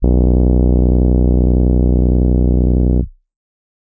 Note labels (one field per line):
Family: keyboard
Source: electronic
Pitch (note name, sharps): B0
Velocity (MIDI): 100